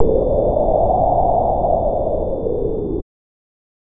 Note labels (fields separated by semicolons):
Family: bass; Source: synthesizer; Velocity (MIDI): 75; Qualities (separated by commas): distorted